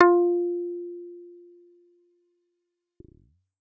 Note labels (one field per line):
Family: bass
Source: synthesizer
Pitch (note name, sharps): F4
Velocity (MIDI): 100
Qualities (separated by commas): fast decay